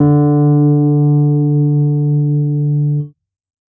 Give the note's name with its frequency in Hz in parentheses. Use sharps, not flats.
D3 (146.8 Hz)